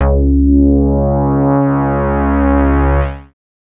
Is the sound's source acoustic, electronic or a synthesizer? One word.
synthesizer